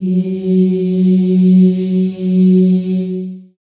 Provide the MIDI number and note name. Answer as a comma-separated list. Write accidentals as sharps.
54, F#3